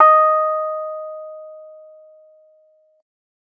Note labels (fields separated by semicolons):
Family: keyboard; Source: electronic; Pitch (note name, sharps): D#5; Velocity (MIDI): 127